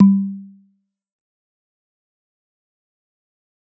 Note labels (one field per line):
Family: mallet percussion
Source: acoustic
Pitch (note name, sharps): G3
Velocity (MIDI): 127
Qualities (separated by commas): fast decay, percussive